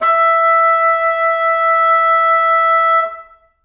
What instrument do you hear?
acoustic reed instrument